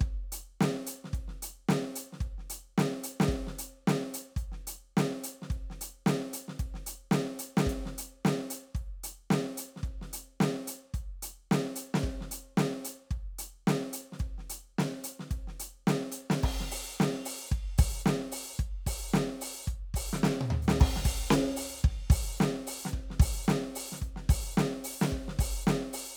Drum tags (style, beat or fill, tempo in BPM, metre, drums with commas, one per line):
swing
beat
110 BPM
4/4
crash, closed hi-hat, open hi-hat, hi-hat pedal, snare, high tom, floor tom, kick